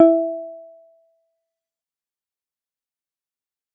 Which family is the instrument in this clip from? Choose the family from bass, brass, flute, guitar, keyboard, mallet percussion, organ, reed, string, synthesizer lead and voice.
guitar